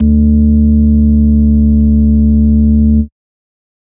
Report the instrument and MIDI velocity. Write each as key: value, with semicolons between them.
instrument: electronic organ; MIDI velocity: 127